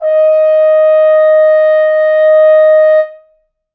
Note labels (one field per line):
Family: brass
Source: acoustic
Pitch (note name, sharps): D#5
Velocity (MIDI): 75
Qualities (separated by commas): reverb